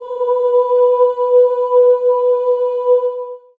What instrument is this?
acoustic voice